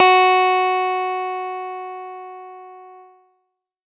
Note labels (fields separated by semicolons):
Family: keyboard; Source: electronic; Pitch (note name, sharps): F#4; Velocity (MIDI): 25; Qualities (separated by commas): distorted